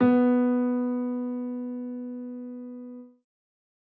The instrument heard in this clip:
acoustic keyboard